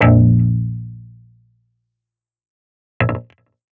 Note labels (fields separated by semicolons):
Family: guitar; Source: electronic; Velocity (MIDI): 50; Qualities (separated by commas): distorted, fast decay